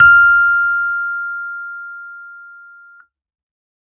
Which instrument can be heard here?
electronic keyboard